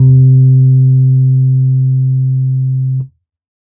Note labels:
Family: keyboard; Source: electronic; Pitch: C3; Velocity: 50; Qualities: dark

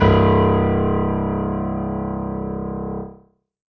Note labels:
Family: keyboard; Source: acoustic; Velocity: 127; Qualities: reverb

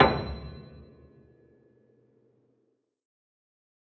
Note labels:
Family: keyboard; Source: acoustic; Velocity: 50; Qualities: percussive, reverb

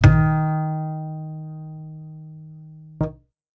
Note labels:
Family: bass; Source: acoustic; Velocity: 127

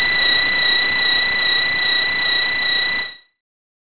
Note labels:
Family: bass; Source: synthesizer; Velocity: 100; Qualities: non-linear envelope

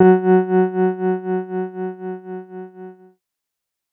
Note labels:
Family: keyboard; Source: electronic; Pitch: F#3; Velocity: 127; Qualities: dark

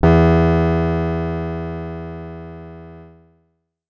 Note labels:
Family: guitar; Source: acoustic; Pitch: E2; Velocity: 25; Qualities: bright, distorted

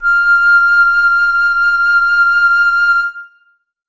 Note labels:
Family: flute; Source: acoustic; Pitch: F6; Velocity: 100; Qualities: reverb

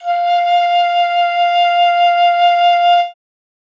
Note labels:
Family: flute; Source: acoustic; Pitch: F5; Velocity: 50

